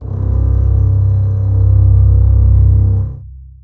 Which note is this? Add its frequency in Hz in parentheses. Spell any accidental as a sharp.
C1 (32.7 Hz)